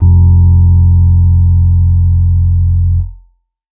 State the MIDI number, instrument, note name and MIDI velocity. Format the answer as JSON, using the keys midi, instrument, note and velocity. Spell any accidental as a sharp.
{"midi": 29, "instrument": "electronic keyboard", "note": "F1", "velocity": 50}